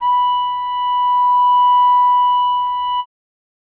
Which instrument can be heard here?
acoustic reed instrument